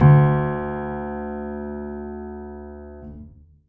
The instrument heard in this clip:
acoustic keyboard